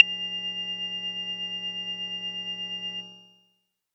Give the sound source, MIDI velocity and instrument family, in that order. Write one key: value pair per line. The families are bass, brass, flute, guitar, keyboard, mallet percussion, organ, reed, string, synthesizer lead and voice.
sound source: synthesizer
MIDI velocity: 75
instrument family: bass